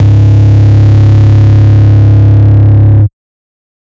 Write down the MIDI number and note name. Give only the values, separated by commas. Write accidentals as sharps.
25, C#1